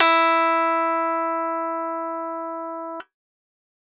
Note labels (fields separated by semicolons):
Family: keyboard; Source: electronic; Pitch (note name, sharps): E4; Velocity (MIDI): 127